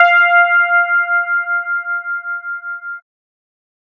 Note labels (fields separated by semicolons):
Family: bass; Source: synthesizer; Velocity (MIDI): 25